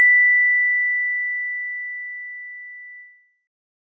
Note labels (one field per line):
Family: mallet percussion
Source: acoustic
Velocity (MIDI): 25